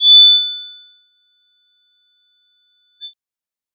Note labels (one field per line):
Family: bass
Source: synthesizer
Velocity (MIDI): 100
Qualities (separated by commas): bright